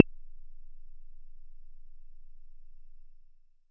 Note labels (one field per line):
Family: bass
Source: synthesizer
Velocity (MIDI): 75